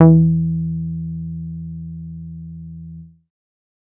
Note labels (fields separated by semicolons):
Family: bass; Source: synthesizer; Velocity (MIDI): 75; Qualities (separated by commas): dark